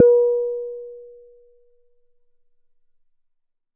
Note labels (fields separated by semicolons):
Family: bass; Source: synthesizer; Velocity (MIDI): 75